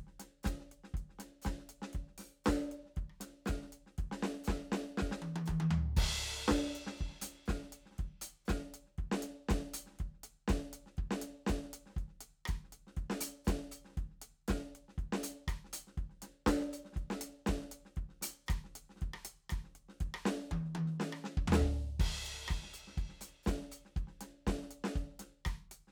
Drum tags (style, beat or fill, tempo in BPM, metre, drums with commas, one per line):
disco
beat
120 BPM
4/4
crash, ride, closed hi-hat, open hi-hat, hi-hat pedal, snare, cross-stick, high tom, floor tom, kick